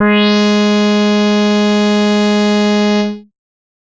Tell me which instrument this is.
synthesizer bass